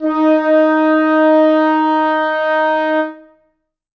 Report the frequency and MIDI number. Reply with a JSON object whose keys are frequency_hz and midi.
{"frequency_hz": 311.1, "midi": 63}